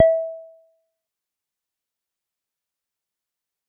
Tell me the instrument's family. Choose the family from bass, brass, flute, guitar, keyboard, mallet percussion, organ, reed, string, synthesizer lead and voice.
bass